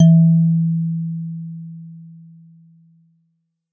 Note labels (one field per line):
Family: mallet percussion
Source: acoustic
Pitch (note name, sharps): E3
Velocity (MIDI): 50